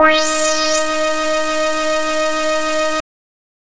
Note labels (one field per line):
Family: bass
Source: synthesizer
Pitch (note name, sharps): D#4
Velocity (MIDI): 127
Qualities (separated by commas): bright, distorted